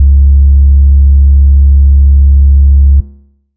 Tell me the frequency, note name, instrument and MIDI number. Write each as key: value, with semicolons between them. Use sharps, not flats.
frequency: 69.3 Hz; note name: C#2; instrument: synthesizer bass; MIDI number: 37